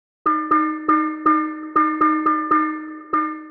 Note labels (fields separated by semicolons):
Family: mallet percussion; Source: synthesizer; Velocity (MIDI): 127; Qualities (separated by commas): long release, multiphonic, percussive, tempo-synced